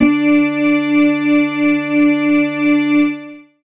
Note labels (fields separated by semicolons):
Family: organ; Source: electronic; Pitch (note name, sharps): D4; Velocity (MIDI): 100; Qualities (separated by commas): long release, reverb